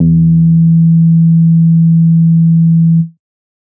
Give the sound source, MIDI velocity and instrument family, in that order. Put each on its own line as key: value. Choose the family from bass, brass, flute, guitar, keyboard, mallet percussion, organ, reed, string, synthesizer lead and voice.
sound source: synthesizer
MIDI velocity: 50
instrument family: bass